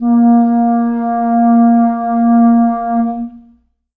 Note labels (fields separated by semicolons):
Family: reed; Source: acoustic; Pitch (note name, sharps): A#3; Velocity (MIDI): 25; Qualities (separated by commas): dark, long release, reverb